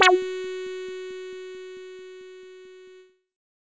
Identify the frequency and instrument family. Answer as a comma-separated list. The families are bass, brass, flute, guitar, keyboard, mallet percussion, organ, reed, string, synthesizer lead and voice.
370 Hz, bass